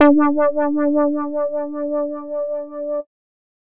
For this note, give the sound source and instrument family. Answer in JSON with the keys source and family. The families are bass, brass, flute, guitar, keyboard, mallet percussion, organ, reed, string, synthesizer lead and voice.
{"source": "synthesizer", "family": "bass"}